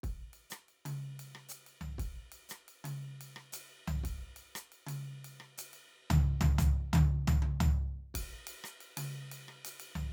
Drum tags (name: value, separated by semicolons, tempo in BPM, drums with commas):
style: Latin; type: beat; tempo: 118 BPM; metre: 4/4; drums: ride, hi-hat pedal, cross-stick, mid tom, floor tom, kick